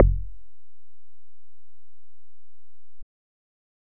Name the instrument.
synthesizer bass